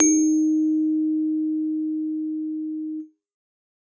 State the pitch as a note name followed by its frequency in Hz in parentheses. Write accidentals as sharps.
D#4 (311.1 Hz)